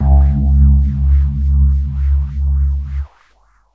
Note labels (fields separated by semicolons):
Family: keyboard; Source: electronic; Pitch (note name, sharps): C#2; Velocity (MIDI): 25; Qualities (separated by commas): dark, non-linear envelope